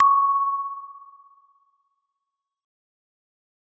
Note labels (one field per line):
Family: mallet percussion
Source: acoustic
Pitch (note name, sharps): C#6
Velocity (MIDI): 75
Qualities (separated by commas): fast decay